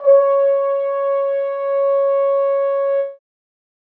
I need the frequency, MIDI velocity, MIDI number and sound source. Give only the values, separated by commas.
554.4 Hz, 25, 73, acoustic